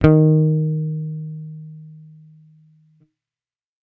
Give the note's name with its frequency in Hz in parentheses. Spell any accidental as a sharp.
D#3 (155.6 Hz)